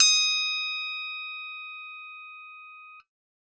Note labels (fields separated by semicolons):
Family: keyboard; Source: electronic; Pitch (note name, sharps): D#6; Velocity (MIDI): 127